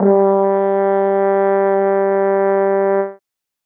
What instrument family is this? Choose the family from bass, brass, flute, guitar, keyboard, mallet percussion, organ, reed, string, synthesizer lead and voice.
brass